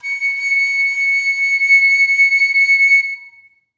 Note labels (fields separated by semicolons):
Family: flute; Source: acoustic; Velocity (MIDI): 25; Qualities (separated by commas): reverb